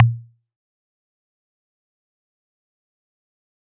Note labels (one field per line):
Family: mallet percussion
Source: acoustic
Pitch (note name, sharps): A#2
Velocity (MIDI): 100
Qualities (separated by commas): fast decay, percussive